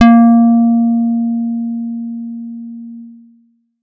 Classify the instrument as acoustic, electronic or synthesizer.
electronic